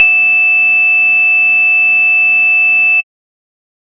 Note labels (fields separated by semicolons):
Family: bass; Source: synthesizer; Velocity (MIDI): 100; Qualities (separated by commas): bright, distorted, tempo-synced